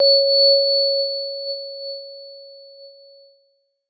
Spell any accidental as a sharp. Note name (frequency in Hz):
C#5 (554.4 Hz)